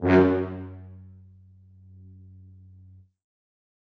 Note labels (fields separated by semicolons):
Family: brass; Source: acoustic; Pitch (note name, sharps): F#2; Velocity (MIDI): 100; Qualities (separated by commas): reverb